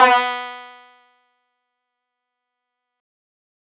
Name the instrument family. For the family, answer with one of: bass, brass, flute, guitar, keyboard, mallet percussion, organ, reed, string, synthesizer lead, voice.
guitar